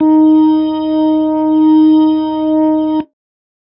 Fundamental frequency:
311.1 Hz